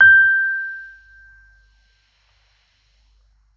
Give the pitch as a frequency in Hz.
1568 Hz